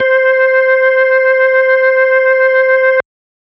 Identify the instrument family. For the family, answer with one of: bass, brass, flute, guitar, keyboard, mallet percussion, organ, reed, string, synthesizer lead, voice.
organ